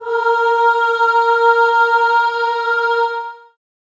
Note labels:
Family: voice; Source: acoustic; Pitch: A#4; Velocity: 127; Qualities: long release, reverb

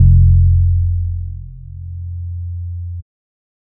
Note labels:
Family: bass; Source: synthesizer; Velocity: 50

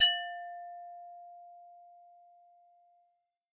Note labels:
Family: bass; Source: synthesizer; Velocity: 25; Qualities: distorted, percussive

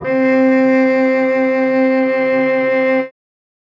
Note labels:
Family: string; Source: acoustic; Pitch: C4; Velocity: 75; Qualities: reverb

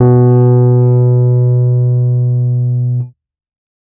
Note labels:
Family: keyboard; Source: electronic; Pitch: B2; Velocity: 100; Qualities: dark

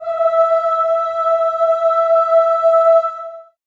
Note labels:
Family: voice; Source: acoustic; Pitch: E5; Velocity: 25; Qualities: long release, reverb

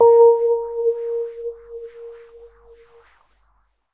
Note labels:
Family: keyboard; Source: electronic; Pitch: A#4; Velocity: 25; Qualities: non-linear envelope

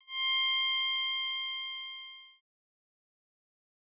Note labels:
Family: bass; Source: synthesizer; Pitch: C6; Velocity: 25; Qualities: bright, distorted, fast decay

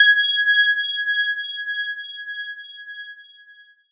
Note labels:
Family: mallet percussion; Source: electronic; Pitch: G#6; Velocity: 75; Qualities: bright, long release

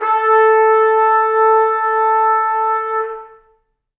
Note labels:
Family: brass; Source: acoustic; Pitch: A4; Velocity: 50; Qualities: reverb

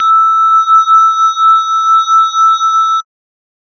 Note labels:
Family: mallet percussion; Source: synthesizer; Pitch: E6; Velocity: 25; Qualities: multiphonic, non-linear envelope

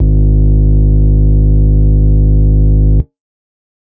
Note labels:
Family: organ; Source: electronic; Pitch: G#1; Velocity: 127; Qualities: distorted

